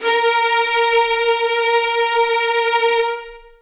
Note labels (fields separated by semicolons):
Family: string; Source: acoustic; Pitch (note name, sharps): A#4; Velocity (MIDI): 127; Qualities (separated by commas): long release, reverb